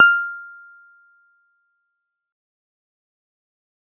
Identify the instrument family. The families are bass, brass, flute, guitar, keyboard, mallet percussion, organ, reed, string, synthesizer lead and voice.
keyboard